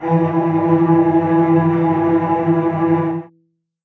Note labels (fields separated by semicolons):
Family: string; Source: acoustic; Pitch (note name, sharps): E3; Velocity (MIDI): 50; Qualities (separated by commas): bright, non-linear envelope, reverb